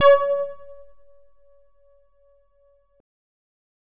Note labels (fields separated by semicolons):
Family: bass; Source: synthesizer; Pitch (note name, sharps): C#5; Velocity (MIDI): 75; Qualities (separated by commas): distorted